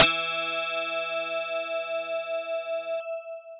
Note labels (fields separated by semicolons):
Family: mallet percussion; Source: electronic; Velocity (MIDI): 127; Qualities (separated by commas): bright, long release